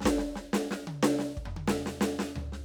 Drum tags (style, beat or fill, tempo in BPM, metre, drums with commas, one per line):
samba
beat
89 BPM
4/4
snare, high tom, mid tom, floor tom, kick